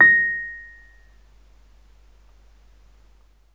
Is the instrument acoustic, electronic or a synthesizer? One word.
electronic